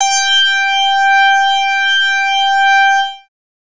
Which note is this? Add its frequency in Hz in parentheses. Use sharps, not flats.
G5 (784 Hz)